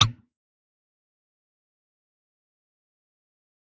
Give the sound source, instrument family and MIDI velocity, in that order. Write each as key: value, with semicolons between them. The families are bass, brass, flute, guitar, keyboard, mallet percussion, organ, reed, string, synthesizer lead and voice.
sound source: electronic; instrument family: guitar; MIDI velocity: 25